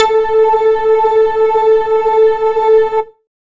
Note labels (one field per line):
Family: bass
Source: synthesizer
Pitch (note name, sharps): A4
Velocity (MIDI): 127